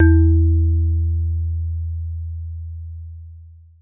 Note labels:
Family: mallet percussion; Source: acoustic; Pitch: E2; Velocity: 75; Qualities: dark, long release, reverb

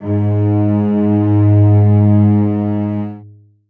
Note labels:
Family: string; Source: acoustic; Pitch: G#2; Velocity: 100; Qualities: reverb

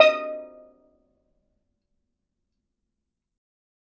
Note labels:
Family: mallet percussion; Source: acoustic; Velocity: 100; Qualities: percussive, reverb

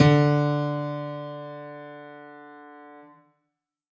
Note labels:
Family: keyboard; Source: acoustic; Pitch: D3; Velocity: 127; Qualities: bright

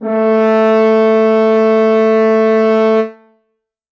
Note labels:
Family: brass; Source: acoustic; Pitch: A3; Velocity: 127; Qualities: reverb

